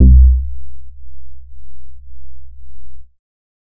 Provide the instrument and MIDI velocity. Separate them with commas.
synthesizer bass, 25